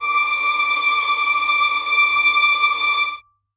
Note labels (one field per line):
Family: string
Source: acoustic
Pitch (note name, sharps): D6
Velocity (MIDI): 25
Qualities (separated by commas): bright, non-linear envelope, reverb